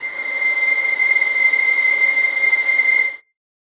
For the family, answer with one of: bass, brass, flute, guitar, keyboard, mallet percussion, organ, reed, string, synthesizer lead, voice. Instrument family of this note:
string